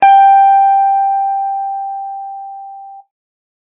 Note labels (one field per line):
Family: guitar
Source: electronic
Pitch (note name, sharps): G5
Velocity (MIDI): 127